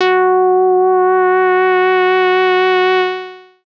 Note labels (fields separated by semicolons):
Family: bass; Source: synthesizer; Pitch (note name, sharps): F#4; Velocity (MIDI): 50; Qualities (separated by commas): distorted, long release